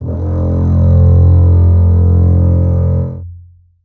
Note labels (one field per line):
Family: string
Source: acoustic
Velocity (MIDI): 75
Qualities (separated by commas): long release, reverb